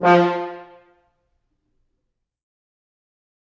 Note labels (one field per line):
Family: brass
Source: acoustic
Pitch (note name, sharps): F3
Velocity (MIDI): 127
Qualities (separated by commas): fast decay, reverb